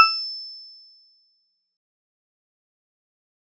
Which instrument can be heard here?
acoustic mallet percussion instrument